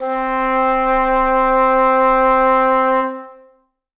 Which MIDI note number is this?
60